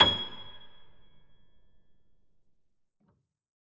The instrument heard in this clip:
acoustic keyboard